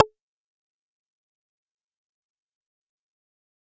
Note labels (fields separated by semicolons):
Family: bass; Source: synthesizer; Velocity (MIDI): 75; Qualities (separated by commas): distorted, fast decay, percussive